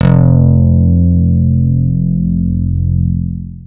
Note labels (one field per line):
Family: guitar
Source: electronic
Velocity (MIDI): 127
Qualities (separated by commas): long release